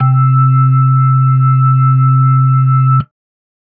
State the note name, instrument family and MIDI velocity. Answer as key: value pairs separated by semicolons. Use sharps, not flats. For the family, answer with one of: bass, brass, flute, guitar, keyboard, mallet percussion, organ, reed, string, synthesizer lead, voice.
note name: C3; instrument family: organ; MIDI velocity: 127